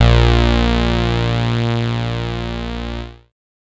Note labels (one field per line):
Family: bass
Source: synthesizer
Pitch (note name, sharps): A#1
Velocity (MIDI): 75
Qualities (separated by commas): bright, distorted